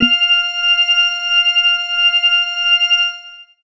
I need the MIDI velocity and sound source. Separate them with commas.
100, electronic